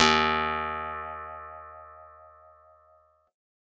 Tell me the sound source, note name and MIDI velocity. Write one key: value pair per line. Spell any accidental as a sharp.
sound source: acoustic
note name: D#2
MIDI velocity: 75